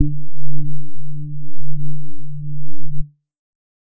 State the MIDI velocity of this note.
25